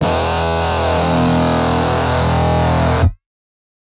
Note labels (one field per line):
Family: guitar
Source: synthesizer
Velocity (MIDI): 127